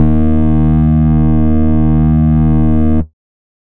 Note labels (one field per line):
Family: bass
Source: synthesizer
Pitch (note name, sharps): D#2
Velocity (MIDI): 100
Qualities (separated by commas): distorted, multiphonic, tempo-synced